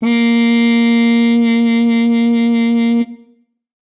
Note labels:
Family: brass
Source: acoustic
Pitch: A#3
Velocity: 127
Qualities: bright

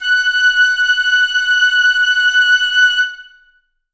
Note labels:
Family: flute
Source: acoustic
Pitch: F#6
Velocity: 100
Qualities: reverb

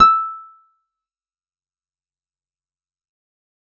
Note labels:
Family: guitar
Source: acoustic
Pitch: E6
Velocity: 25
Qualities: fast decay, percussive

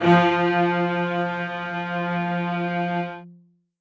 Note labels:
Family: string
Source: acoustic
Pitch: F3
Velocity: 127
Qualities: reverb

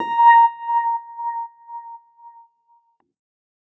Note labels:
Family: keyboard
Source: electronic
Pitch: A#5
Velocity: 100

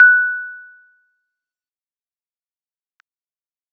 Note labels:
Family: keyboard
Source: electronic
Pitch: F#6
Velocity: 25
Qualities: fast decay, percussive

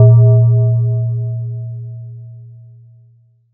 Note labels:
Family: mallet percussion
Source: electronic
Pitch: A#2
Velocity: 50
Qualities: multiphonic

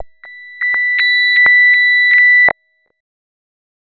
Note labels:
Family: bass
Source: synthesizer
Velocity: 127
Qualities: tempo-synced

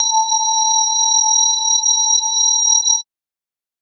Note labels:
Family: mallet percussion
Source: electronic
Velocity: 75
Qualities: multiphonic, non-linear envelope

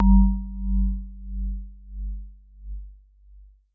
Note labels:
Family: mallet percussion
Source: acoustic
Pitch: G1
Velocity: 75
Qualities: dark, non-linear envelope

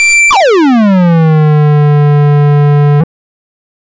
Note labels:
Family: bass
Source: synthesizer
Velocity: 127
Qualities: bright, distorted, non-linear envelope

